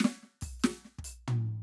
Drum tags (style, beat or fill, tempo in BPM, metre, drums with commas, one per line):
half-time rock
fill
140 BPM
4/4
percussion, snare, floor tom, kick